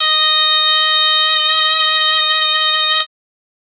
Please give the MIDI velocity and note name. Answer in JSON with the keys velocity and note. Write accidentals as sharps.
{"velocity": 75, "note": "D#5"}